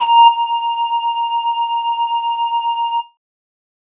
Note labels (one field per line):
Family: flute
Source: synthesizer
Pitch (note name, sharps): A#5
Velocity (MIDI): 50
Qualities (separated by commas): distorted